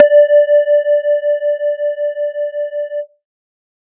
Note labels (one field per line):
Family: synthesizer lead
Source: synthesizer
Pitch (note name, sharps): D5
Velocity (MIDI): 100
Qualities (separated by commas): distorted